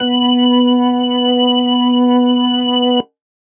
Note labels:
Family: organ; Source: electronic; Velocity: 50

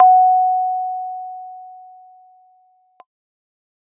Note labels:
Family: keyboard; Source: electronic; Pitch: F#5; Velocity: 25

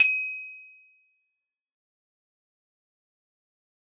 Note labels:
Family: guitar; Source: acoustic; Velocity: 50; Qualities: bright, fast decay, percussive, reverb

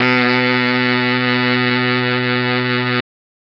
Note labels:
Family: reed; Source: electronic; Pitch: B2; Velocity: 127; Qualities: bright, reverb

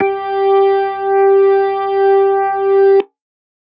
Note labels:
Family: organ; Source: electronic; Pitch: G4; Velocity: 25

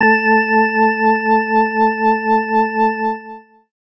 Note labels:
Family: organ; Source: electronic; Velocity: 100; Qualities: distorted

